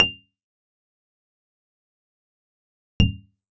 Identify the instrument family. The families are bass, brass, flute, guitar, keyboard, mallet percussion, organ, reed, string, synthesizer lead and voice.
guitar